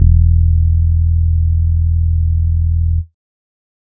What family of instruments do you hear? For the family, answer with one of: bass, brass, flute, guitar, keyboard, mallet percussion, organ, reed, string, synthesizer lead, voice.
bass